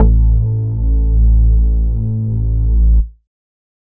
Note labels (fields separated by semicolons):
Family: bass; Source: synthesizer; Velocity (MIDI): 75